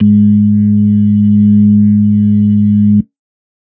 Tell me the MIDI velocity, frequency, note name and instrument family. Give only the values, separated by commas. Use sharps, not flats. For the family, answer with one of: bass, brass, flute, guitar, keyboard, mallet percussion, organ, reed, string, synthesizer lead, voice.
127, 103.8 Hz, G#2, organ